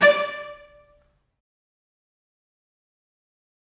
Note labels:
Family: string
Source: acoustic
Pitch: D5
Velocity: 25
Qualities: fast decay, percussive, reverb

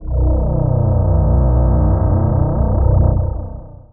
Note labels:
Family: voice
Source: synthesizer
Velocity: 50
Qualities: distorted, long release

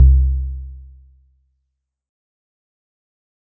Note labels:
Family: guitar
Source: synthesizer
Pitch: C2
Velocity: 75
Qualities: dark, fast decay

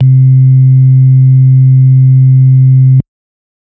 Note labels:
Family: organ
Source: electronic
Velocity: 75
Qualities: dark

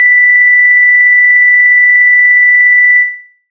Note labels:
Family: bass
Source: synthesizer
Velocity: 50

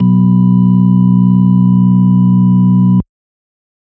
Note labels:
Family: organ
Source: electronic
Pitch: B1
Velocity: 50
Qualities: dark

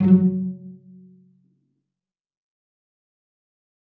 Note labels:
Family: string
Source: acoustic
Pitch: F#3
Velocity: 50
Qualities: dark, fast decay, reverb

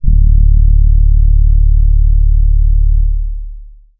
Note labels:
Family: keyboard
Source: electronic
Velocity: 100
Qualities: dark, long release

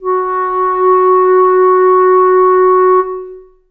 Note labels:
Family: reed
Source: acoustic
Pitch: F#4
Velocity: 75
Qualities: long release, reverb

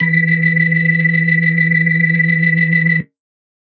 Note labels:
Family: organ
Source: electronic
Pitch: E3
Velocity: 127

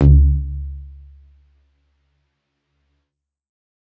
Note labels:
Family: keyboard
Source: electronic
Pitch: C#2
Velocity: 100

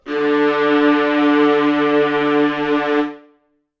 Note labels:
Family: string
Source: acoustic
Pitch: D3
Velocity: 100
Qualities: reverb

